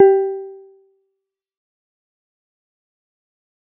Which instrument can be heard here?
synthesizer guitar